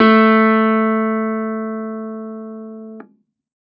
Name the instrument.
electronic keyboard